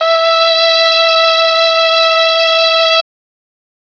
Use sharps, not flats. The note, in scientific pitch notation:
E5